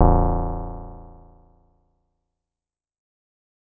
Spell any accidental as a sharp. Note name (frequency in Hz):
A0 (27.5 Hz)